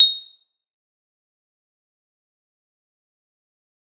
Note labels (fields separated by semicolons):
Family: mallet percussion; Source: acoustic; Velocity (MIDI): 127; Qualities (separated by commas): bright, fast decay, percussive, reverb